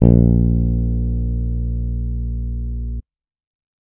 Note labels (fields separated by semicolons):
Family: bass; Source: electronic; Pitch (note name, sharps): A#1; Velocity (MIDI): 100